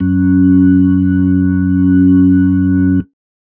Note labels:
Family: organ; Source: electronic; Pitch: F#2; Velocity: 75; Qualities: dark

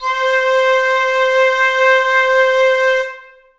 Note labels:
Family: flute; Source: acoustic; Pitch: C5; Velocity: 127; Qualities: reverb

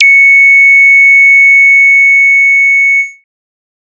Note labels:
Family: bass; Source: synthesizer; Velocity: 100; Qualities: bright, distorted

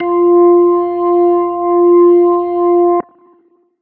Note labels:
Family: organ; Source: electronic; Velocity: 25

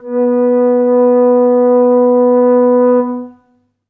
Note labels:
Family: flute; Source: acoustic; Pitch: B3; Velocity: 50; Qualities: reverb

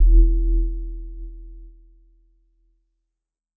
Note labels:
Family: keyboard; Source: electronic; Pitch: E1; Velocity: 25; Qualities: dark

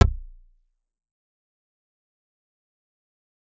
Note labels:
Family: guitar; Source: electronic; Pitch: A#0; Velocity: 100; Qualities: fast decay, percussive

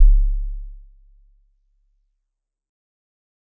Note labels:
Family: mallet percussion; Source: acoustic; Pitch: C#1; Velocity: 25; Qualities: dark, fast decay

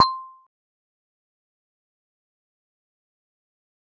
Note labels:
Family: mallet percussion; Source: acoustic; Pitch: C6; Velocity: 25; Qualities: fast decay, percussive

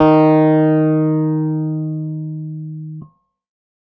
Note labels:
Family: keyboard; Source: electronic; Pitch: D#3; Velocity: 75; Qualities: dark

